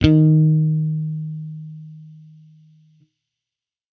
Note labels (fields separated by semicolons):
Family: bass; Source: electronic; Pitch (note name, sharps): D#3; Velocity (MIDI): 100; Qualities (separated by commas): distorted